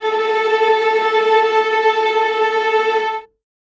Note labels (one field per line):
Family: string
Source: acoustic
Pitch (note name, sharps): A4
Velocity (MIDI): 50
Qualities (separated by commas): bright, non-linear envelope, reverb